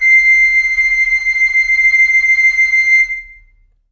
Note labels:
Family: flute; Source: acoustic; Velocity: 100; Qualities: long release, reverb

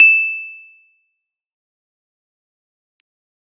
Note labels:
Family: keyboard; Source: electronic; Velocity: 50; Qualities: bright, fast decay, percussive

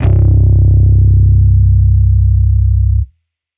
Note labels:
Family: bass; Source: electronic; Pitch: C1; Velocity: 127; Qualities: distorted

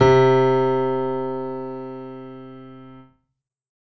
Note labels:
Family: keyboard; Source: acoustic; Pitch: C3; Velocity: 127; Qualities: reverb

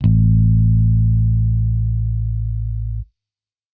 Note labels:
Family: bass; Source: electronic; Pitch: A1; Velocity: 50

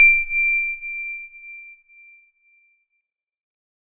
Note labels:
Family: organ; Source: electronic; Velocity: 50; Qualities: bright

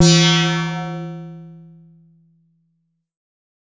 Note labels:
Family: bass; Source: synthesizer; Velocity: 25; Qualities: bright, distorted

